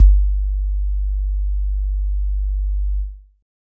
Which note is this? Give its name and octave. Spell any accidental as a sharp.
G1